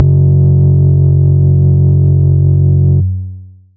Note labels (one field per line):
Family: bass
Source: synthesizer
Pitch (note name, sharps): F#1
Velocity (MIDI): 100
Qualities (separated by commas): long release, multiphonic